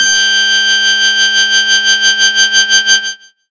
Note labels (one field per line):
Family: bass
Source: synthesizer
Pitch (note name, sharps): G6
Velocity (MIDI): 25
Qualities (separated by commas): bright, distorted